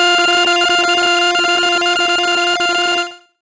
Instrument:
synthesizer bass